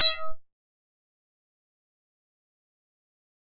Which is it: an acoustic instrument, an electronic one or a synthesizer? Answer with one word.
synthesizer